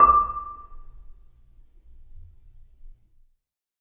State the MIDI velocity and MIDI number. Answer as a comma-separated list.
75, 86